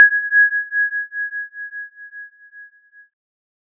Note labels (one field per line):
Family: keyboard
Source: synthesizer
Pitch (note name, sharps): G#6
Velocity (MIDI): 25